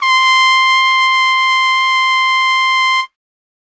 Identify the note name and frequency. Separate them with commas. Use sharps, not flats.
C6, 1047 Hz